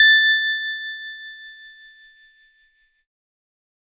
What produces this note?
electronic keyboard